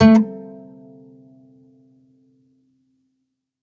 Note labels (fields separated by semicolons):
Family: string; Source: acoustic; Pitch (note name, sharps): A3; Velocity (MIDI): 100; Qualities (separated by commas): percussive, reverb